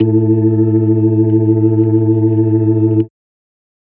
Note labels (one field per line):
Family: organ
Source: electronic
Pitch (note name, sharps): A2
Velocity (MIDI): 100